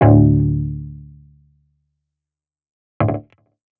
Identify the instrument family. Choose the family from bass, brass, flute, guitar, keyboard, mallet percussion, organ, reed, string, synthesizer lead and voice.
guitar